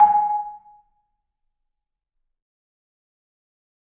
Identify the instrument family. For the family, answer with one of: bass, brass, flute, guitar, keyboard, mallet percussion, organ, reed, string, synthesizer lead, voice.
mallet percussion